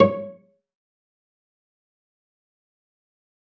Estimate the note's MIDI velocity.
100